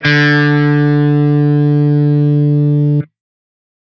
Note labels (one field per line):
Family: guitar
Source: electronic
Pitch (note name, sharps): D3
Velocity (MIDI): 50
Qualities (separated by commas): bright, distorted